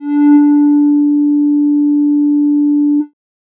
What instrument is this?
synthesizer bass